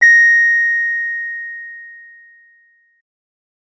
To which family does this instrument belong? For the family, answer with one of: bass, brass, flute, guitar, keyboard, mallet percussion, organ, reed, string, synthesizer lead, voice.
keyboard